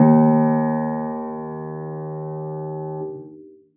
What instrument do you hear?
acoustic keyboard